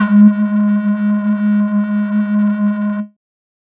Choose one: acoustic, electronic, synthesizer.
synthesizer